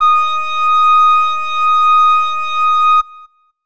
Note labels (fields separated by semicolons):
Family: flute; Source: acoustic; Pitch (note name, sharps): D#6; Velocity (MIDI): 127